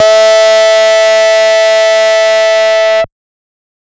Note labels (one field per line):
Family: bass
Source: synthesizer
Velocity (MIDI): 127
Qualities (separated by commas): bright, distorted, multiphonic